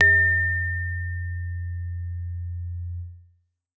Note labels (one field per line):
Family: keyboard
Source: acoustic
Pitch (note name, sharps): F2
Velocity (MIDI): 127